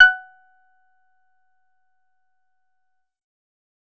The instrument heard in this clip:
synthesizer bass